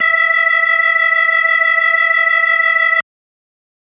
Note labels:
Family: organ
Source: electronic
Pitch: E5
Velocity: 50

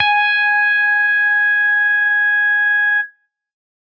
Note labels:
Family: bass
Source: synthesizer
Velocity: 127

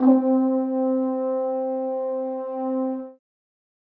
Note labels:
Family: brass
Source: acoustic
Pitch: C4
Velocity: 25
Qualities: reverb

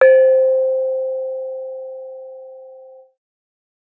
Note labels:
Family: mallet percussion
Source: acoustic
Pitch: C5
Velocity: 100

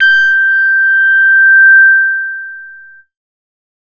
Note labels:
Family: bass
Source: synthesizer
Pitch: G6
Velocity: 50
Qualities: distorted

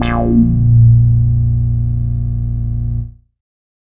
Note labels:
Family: bass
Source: synthesizer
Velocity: 75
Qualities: distorted, non-linear envelope

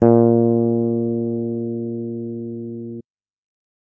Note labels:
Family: bass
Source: electronic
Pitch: A#2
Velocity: 100

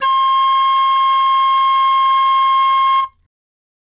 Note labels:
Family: flute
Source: acoustic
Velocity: 127

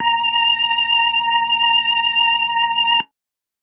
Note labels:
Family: organ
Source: electronic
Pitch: A#5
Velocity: 50

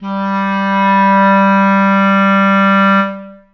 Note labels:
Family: reed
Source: acoustic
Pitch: G3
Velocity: 127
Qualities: reverb

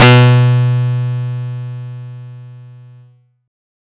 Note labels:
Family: guitar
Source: acoustic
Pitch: B2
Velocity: 127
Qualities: bright

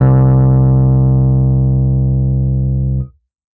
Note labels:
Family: keyboard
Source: electronic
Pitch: C2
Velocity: 100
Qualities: distorted

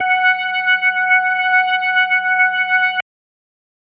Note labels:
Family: organ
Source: electronic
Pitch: F#5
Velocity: 127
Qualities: distorted

